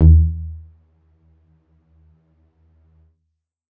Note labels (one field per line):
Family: keyboard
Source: electronic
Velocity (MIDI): 100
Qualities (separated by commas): dark, percussive, reverb